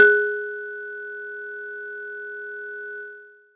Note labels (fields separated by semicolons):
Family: mallet percussion; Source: acoustic; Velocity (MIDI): 25; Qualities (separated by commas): distorted